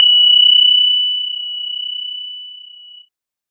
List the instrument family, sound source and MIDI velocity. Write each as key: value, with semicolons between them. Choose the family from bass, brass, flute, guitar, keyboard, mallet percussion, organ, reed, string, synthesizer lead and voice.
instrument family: keyboard; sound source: electronic; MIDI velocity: 75